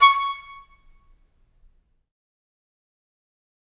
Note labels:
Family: reed; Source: acoustic; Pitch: C#6; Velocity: 50; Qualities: fast decay, percussive, reverb

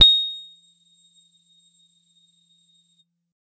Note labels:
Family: guitar; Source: electronic; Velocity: 100; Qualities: bright, percussive

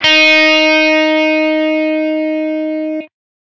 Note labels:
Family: guitar; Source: electronic; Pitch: D#4; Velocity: 75; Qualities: bright, distorted

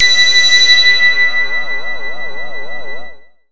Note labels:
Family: bass; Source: synthesizer; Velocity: 100; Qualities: bright, distorted

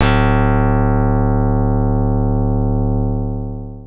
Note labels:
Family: keyboard; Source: electronic; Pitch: D1; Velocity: 50; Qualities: bright, long release

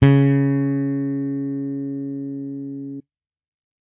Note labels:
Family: bass; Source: electronic; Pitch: C#3; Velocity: 127

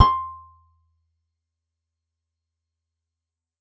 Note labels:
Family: guitar; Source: acoustic; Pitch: C6; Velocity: 75; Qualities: fast decay, percussive

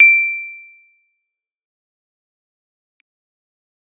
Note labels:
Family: keyboard; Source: electronic; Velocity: 50; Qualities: fast decay, percussive

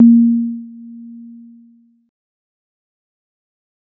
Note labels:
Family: keyboard; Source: electronic; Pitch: A#3; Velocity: 25; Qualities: dark, fast decay

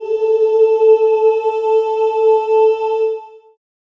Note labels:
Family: voice; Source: acoustic; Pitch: A4; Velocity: 75; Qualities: reverb

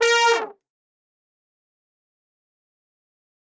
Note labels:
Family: brass; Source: acoustic; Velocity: 75; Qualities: bright, fast decay, reverb

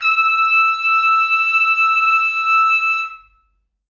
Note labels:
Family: brass; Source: acoustic; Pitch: E6; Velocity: 50; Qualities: reverb

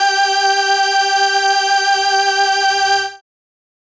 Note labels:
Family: keyboard; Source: synthesizer; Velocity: 127; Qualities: bright

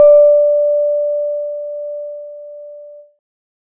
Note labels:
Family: keyboard; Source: electronic; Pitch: D5; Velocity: 25; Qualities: dark

